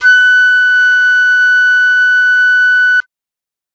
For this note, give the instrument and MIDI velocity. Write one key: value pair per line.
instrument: acoustic flute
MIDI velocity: 127